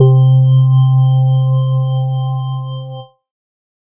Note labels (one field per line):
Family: organ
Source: electronic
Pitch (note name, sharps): C3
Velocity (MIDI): 127